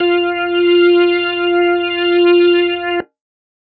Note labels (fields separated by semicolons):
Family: organ; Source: electronic; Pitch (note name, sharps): F4; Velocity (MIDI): 75; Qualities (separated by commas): distorted